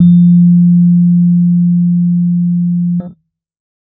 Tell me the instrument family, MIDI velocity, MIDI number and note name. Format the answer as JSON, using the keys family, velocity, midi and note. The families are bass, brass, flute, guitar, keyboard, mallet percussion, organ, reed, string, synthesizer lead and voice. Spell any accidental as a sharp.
{"family": "keyboard", "velocity": 25, "midi": 53, "note": "F3"}